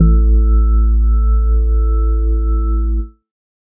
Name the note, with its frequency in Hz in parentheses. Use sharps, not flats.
A1 (55 Hz)